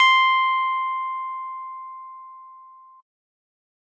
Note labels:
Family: keyboard; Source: acoustic; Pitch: C6; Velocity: 127

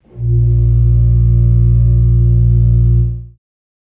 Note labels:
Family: organ; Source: acoustic; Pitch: A#1; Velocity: 127; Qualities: dark, reverb

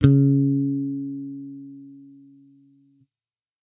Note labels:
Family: bass; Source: electronic; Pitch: C#3; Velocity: 127

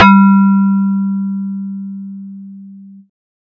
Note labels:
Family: bass; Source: synthesizer; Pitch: G3; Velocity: 100

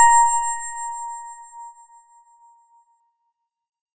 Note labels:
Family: organ; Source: electronic; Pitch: A#5; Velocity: 50; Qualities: bright

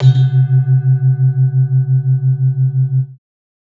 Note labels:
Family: mallet percussion; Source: acoustic; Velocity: 127; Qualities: multiphonic

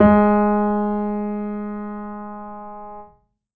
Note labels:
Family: keyboard; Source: acoustic; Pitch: G#3; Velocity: 50; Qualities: reverb

